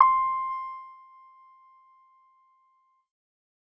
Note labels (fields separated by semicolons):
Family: keyboard; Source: electronic; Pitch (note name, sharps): C6; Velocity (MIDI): 100